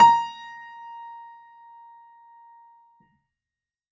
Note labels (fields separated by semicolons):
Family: keyboard; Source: acoustic; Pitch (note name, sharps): A#5; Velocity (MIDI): 127; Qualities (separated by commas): percussive